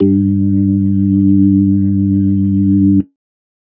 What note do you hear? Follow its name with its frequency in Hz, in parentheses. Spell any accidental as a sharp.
G2 (98 Hz)